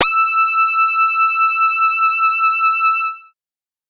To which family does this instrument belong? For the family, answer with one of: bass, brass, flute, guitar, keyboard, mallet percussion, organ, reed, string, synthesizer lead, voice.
bass